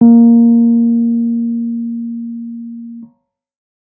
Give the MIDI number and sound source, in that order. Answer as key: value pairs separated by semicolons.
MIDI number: 58; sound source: electronic